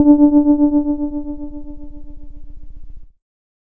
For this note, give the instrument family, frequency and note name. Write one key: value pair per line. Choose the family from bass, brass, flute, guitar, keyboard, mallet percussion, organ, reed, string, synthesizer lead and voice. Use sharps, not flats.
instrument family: keyboard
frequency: 293.7 Hz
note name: D4